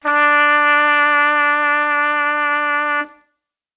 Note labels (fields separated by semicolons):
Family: brass; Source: acoustic; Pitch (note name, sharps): D4; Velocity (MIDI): 50